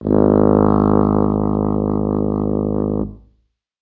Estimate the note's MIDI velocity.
50